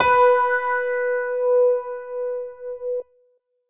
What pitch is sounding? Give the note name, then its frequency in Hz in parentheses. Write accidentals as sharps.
B4 (493.9 Hz)